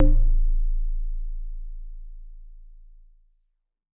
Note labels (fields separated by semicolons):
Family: mallet percussion; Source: acoustic; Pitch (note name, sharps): A0; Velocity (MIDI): 25; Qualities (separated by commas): dark, reverb